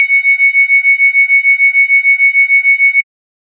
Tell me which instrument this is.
synthesizer bass